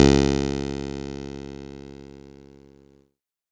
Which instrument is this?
electronic keyboard